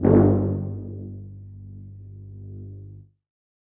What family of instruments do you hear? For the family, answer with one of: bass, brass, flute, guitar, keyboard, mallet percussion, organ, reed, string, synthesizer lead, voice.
brass